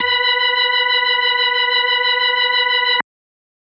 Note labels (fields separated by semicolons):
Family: organ; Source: electronic; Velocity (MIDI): 75